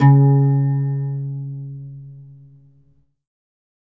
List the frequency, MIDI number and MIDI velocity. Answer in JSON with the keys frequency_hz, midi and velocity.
{"frequency_hz": 138.6, "midi": 49, "velocity": 100}